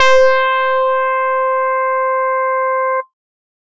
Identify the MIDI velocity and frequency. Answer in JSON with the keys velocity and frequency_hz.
{"velocity": 127, "frequency_hz": 523.3}